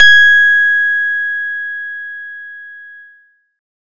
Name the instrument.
acoustic guitar